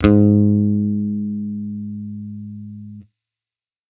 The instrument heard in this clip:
electronic bass